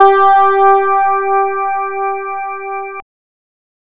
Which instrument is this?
synthesizer bass